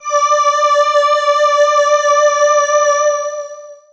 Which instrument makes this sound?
synthesizer voice